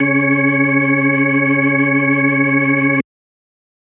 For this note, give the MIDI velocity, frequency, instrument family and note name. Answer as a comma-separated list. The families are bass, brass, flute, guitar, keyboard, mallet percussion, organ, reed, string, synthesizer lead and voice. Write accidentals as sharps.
75, 138.6 Hz, organ, C#3